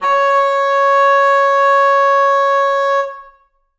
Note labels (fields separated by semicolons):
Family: reed; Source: acoustic; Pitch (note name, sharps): C#5; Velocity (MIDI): 127; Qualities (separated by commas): reverb